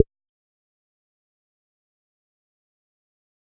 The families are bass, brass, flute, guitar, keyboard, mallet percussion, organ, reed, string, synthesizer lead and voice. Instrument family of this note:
bass